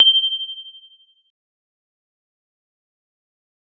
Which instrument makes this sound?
electronic keyboard